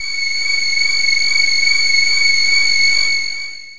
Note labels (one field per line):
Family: voice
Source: synthesizer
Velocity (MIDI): 50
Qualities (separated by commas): distorted, long release